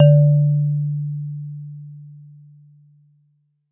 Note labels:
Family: mallet percussion; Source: acoustic; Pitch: D3; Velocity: 50; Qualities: dark, reverb

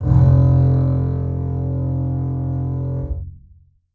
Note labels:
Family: string; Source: acoustic; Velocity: 127; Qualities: long release, reverb

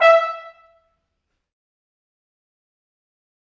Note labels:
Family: brass; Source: acoustic; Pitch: E5; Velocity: 100; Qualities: fast decay, percussive, reverb

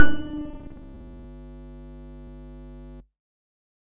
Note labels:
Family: bass; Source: synthesizer; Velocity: 50; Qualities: distorted, percussive

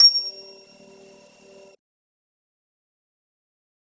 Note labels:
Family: keyboard; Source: electronic; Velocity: 127; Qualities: bright, fast decay, percussive

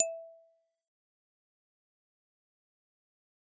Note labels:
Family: mallet percussion; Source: acoustic; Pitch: E5; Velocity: 25; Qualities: fast decay, percussive

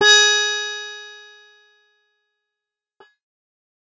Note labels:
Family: guitar; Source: acoustic; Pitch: G#4; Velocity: 100; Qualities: bright, distorted, fast decay

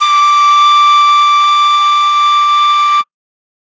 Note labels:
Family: flute; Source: acoustic; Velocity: 50

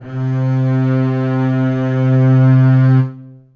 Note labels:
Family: string; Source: acoustic; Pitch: C3; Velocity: 75; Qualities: reverb

